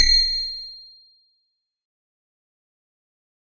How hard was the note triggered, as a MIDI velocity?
100